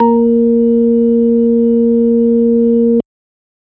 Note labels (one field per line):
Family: organ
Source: electronic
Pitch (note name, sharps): A#3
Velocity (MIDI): 127